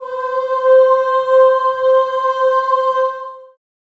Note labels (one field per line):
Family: voice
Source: acoustic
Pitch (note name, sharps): C5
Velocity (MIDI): 25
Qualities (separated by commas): long release, reverb